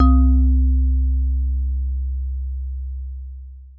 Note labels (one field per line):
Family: mallet percussion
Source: acoustic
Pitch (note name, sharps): C2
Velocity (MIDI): 50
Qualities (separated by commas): dark, long release, reverb